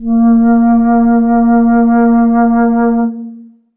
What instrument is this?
acoustic flute